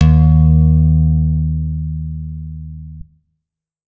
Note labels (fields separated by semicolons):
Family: guitar; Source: electronic; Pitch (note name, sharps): D#2; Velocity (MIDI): 100; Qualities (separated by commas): reverb